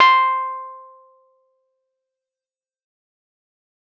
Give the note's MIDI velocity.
127